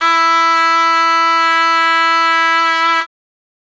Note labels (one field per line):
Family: reed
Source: acoustic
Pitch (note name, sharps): E4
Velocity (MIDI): 25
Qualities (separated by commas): reverb